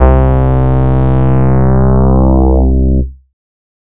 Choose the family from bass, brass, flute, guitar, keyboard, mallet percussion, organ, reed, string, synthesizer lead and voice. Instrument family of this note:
bass